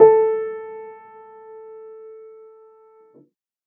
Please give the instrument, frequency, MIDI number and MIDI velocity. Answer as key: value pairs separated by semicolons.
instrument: acoustic keyboard; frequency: 440 Hz; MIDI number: 69; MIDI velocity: 50